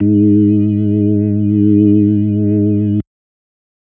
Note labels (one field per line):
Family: organ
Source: electronic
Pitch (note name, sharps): G#2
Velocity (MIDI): 100